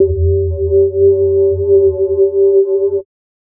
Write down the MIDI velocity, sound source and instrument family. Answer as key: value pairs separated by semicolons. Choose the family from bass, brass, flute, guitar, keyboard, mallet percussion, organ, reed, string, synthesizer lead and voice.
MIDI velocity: 25; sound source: electronic; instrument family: mallet percussion